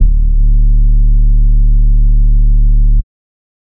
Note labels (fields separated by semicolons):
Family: bass; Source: synthesizer; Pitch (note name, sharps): D1; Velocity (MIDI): 127; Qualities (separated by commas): dark, distorted, tempo-synced